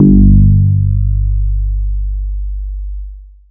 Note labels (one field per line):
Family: bass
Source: synthesizer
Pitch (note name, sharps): G1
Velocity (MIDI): 50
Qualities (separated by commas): distorted, long release